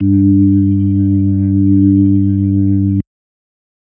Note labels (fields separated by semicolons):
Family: organ; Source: electronic; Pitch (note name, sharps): G2; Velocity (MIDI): 50